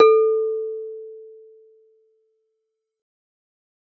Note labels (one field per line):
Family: mallet percussion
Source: acoustic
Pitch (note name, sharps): A4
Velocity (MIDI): 75